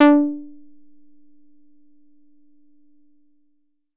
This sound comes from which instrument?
synthesizer guitar